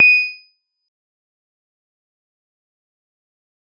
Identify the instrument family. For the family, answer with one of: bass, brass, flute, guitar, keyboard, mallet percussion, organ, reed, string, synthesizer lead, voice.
mallet percussion